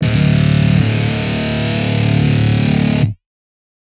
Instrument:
synthesizer guitar